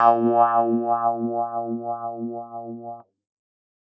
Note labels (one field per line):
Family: keyboard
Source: electronic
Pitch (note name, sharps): A#2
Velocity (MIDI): 75